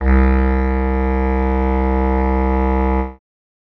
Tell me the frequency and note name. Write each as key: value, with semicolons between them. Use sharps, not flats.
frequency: 65.41 Hz; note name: C2